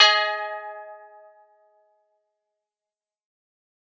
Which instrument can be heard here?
acoustic guitar